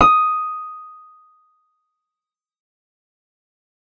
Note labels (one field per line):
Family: keyboard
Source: synthesizer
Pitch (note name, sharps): D#6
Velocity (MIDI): 100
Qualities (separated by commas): fast decay